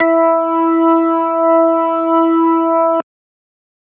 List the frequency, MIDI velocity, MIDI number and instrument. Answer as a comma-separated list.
329.6 Hz, 100, 64, electronic organ